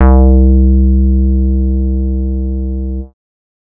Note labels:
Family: bass; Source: synthesizer; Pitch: C2; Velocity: 100; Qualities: dark

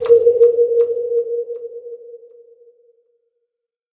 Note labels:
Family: synthesizer lead; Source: synthesizer; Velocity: 127; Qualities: non-linear envelope, reverb

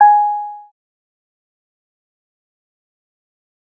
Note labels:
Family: bass; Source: synthesizer; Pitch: G#5; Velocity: 75; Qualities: fast decay, percussive

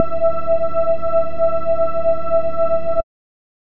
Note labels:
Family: bass; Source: synthesizer; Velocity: 25; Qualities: dark

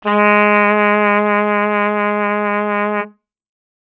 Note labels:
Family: brass; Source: acoustic; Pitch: G#3; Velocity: 50

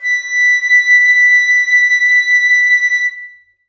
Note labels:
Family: flute; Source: acoustic; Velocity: 75; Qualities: reverb

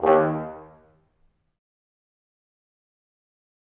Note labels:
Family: brass; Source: acoustic; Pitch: D#2; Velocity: 75; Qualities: fast decay, reverb

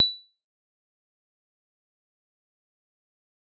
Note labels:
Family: mallet percussion; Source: acoustic; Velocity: 75; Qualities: bright, fast decay, percussive

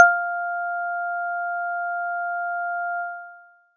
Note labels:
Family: mallet percussion; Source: acoustic; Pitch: F5; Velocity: 75

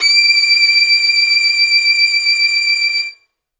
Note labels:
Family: string; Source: acoustic; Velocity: 75; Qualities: reverb

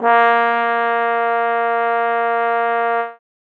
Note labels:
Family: brass; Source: acoustic; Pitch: A#3; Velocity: 127

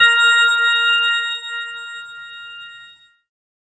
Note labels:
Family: keyboard; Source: synthesizer; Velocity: 127; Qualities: bright

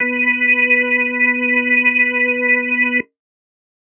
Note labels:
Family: organ; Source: electronic; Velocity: 100

